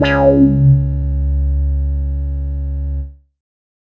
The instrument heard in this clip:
synthesizer bass